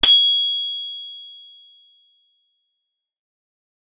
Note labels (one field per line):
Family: guitar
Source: acoustic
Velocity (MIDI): 25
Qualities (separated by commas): bright, distorted